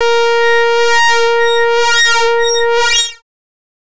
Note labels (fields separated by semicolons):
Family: bass; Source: synthesizer; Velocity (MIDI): 127; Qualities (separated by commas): distorted, non-linear envelope